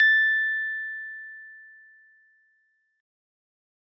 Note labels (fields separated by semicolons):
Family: keyboard; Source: acoustic; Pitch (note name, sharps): A6; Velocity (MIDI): 100